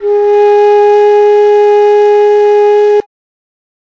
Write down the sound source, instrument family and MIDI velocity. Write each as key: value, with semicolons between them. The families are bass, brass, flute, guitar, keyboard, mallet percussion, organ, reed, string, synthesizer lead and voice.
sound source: acoustic; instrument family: flute; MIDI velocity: 50